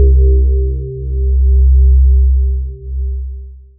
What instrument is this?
synthesizer voice